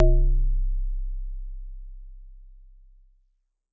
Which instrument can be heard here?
acoustic mallet percussion instrument